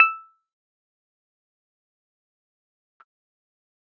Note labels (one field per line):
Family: keyboard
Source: electronic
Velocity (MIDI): 25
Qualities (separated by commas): fast decay, percussive